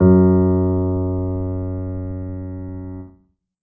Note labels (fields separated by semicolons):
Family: keyboard; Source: acoustic; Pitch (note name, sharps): F#2; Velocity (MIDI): 25; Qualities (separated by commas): reverb